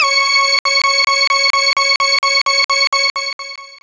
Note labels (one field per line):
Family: synthesizer lead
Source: synthesizer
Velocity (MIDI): 25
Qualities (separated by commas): bright, long release